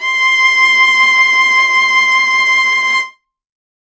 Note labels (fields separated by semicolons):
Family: string; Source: acoustic; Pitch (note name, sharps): C6; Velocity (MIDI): 100; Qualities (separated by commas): bright, reverb